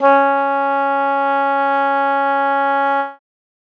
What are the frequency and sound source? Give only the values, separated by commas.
277.2 Hz, acoustic